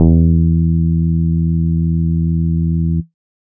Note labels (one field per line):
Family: bass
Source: synthesizer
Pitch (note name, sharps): E2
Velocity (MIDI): 75